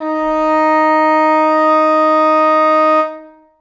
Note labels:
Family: reed; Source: acoustic; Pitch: D#4; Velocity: 50; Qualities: reverb

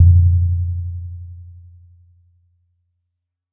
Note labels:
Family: mallet percussion; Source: acoustic; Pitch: F2; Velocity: 50; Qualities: dark, reverb

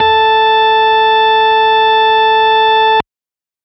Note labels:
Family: organ; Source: electronic; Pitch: A4; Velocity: 75

